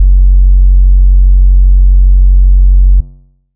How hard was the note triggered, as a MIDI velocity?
75